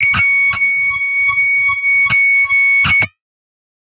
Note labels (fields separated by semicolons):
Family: guitar; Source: electronic; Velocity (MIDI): 75; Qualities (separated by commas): bright, distorted